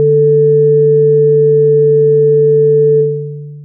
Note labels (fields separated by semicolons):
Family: synthesizer lead; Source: synthesizer; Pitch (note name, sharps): D3; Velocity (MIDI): 75; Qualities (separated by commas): long release